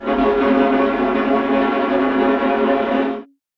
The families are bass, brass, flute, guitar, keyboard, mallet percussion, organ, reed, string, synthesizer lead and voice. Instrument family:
string